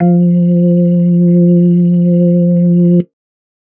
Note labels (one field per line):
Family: organ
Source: electronic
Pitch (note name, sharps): F3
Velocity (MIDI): 50